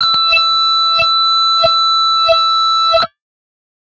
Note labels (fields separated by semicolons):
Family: guitar; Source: synthesizer; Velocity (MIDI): 25; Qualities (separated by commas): bright, distorted